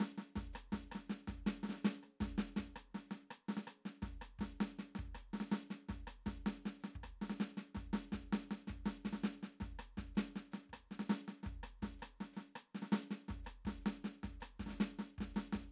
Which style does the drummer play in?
Venezuelan merengue